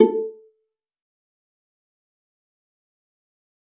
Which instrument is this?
acoustic string instrument